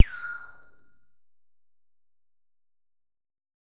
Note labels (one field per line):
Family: bass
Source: synthesizer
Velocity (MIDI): 100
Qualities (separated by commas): distorted, percussive